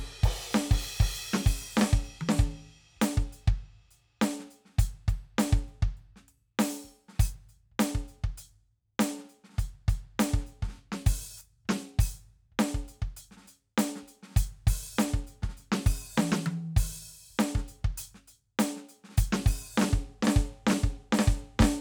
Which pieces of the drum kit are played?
crash, ride, closed hi-hat, open hi-hat, hi-hat pedal, snare, high tom and kick